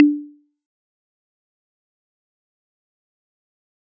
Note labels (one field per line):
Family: mallet percussion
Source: acoustic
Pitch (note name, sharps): D4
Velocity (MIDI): 75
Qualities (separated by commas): fast decay, percussive